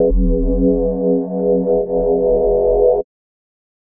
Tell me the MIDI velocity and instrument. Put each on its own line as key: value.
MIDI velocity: 75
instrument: electronic mallet percussion instrument